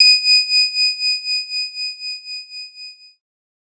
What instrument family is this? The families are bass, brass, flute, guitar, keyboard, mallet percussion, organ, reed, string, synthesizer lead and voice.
keyboard